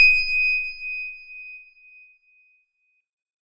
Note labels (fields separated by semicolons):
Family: organ; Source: electronic; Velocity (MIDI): 100; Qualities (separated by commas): bright